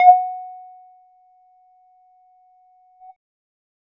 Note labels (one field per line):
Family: bass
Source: synthesizer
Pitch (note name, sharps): F#5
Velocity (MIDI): 25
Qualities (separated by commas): distorted, percussive